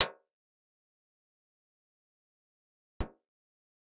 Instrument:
acoustic guitar